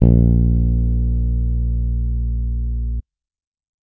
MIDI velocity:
100